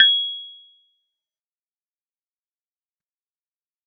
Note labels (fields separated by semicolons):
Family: keyboard; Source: electronic; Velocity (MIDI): 127; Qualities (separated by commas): bright, fast decay, percussive